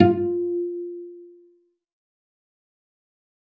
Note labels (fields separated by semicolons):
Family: string; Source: acoustic; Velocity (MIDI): 50; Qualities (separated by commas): fast decay, reverb